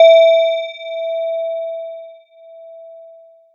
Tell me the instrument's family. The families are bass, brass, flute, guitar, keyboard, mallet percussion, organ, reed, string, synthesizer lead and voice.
mallet percussion